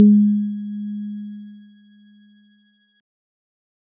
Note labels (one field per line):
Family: keyboard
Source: electronic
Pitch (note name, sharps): G#3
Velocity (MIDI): 75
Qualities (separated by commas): dark